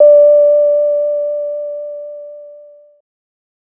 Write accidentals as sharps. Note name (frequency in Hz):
D5 (587.3 Hz)